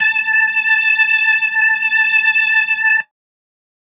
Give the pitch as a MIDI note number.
81